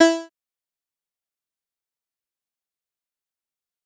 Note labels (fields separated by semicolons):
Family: bass; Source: synthesizer; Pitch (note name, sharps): E4; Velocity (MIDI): 100; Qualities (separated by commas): bright, distorted, fast decay, percussive